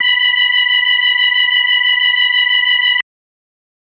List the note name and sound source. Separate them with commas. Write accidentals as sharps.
B5, electronic